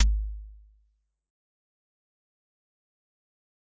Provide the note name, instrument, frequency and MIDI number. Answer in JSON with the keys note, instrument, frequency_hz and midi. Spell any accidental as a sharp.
{"note": "G#1", "instrument": "acoustic mallet percussion instrument", "frequency_hz": 51.91, "midi": 32}